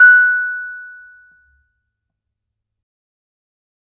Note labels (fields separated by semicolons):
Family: mallet percussion; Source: acoustic; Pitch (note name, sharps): F#6; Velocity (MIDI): 75; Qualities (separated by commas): reverb